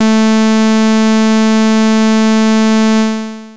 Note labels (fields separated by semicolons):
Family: bass; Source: synthesizer; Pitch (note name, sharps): A3; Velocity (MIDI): 100; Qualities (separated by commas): bright, distorted, long release